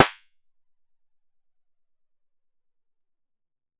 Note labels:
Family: guitar; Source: synthesizer; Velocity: 127; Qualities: percussive

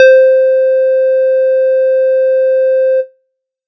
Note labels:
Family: bass; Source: synthesizer; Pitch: C5; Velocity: 100

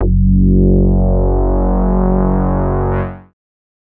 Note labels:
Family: bass; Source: synthesizer; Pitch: F#1; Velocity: 127; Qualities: distorted, multiphonic

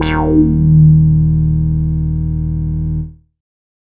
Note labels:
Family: bass; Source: synthesizer; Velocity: 75; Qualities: distorted, non-linear envelope

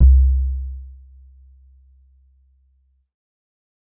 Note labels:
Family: keyboard; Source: electronic; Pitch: C2; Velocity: 50; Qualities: dark

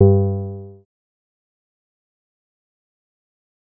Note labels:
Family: synthesizer lead; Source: synthesizer; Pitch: G2; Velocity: 25; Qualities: fast decay

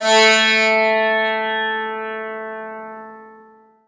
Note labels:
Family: guitar; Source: acoustic; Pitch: A3; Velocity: 100; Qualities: bright, long release, reverb

